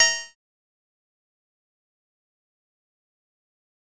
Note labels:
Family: bass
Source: synthesizer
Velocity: 127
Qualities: fast decay, percussive

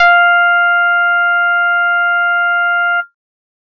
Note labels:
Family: bass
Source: synthesizer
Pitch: F5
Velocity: 25

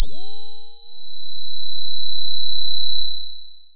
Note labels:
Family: voice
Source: synthesizer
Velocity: 50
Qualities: bright, long release

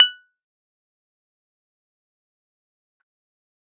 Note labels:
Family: keyboard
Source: electronic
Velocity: 127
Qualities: fast decay, percussive

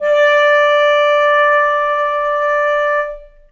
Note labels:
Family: reed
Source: acoustic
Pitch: D5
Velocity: 50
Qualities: long release, reverb

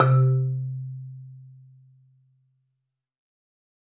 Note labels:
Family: mallet percussion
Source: acoustic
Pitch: C3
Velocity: 127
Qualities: dark, reverb

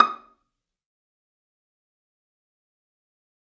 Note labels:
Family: string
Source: acoustic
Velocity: 127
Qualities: fast decay, percussive, reverb

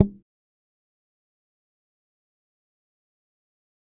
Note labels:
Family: bass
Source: electronic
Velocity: 25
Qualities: fast decay, percussive

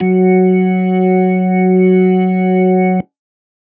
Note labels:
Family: organ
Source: electronic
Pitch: F#3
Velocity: 127

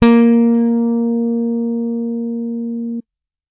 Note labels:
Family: bass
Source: electronic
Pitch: A#3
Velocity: 100

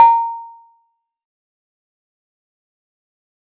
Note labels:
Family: mallet percussion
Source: acoustic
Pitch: A#5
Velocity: 100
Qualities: fast decay, percussive

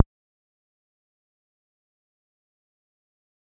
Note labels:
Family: bass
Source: synthesizer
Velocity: 100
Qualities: fast decay, percussive

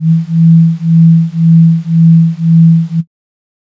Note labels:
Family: flute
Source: synthesizer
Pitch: E3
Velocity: 100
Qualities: dark

